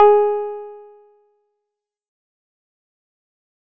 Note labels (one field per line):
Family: guitar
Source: synthesizer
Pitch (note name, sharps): G#4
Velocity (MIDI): 127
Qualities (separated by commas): dark, fast decay